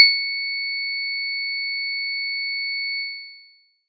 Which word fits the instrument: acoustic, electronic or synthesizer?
acoustic